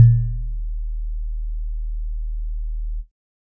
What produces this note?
electronic keyboard